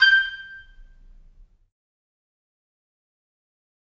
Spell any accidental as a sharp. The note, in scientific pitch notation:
G6